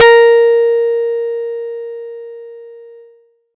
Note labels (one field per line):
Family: guitar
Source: acoustic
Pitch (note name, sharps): A#4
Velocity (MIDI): 75